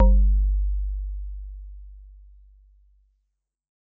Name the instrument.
acoustic mallet percussion instrument